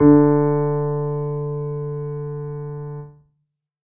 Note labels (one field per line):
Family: keyboard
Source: acoustic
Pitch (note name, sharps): D3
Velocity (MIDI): 50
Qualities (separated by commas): reverb